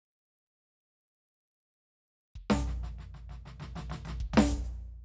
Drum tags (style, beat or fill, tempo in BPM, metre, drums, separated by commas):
funk, fill, 95 BPM, 4/4, hi-hat pedal, snare, floor tom, kick